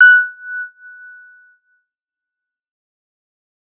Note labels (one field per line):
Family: bass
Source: synthesizer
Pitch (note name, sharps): F#6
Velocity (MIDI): 75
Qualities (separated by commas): fast decay